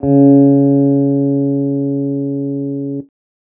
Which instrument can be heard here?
electronic guitar